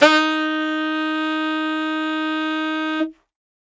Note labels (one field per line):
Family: reed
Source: acoustic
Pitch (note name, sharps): D#4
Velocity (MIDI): 50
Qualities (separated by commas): bright